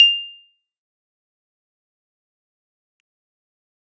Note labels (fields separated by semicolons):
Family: keyboard; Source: electronic; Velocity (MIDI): 75; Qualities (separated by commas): bright, fast decay, percussive